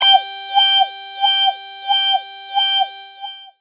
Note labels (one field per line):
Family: voice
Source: synthesizer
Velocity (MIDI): 50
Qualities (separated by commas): long release, non-linear envelope, tempo-synced